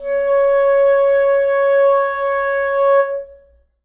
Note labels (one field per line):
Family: reed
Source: acoustic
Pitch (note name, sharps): C#5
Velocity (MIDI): 50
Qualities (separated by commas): reverb